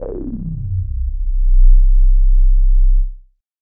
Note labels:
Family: bass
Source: synthesizer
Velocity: 25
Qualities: distorted, non-linear envelope

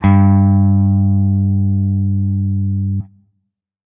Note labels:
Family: guitar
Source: electronic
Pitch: G2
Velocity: 75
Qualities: distorted

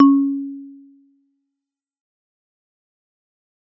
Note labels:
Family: mallet percussion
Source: acoustic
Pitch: C#4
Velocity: 100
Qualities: dark, fast decay

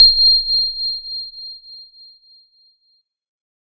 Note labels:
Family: organ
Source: electronic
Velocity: 25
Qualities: bright

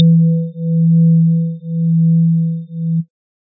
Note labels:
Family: organ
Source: electronic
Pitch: E3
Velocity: 50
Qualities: dark

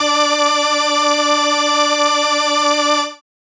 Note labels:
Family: keyboard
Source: synthesizer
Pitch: D4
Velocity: 127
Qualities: bright

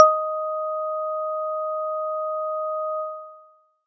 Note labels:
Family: mallet percussion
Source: acoustic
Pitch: D#5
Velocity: 127

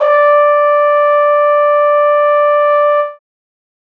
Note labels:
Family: brass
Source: acoustic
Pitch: D5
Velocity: 25

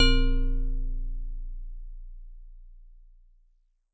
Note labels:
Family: mallet percussion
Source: acoustic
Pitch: A#0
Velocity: 100

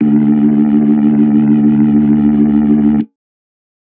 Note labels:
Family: organ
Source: electronic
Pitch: D2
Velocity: 25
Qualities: distorted

